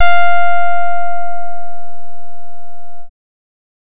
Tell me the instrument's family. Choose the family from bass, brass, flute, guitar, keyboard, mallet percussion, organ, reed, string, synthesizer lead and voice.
bass